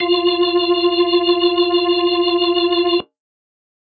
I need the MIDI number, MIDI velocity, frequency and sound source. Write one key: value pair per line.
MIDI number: 65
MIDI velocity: 50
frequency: 349.2 Hz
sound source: electronic